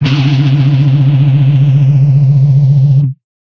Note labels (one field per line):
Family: guitar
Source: electronic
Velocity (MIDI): 50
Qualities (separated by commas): bright, distorted